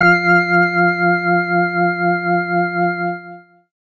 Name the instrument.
electronic organ